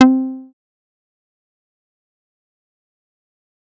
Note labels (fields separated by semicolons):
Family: bass; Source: synthesizer; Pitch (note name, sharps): C4; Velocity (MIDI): 127; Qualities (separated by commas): fast decay, percussive